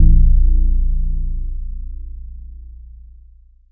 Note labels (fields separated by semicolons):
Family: mallet percussion; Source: electronic; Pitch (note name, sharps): A#0; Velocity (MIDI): 50; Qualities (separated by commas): long release